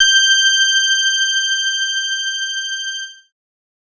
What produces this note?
synthesizer bass